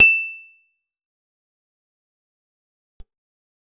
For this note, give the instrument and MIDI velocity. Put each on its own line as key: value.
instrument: acoustic guitar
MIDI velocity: 75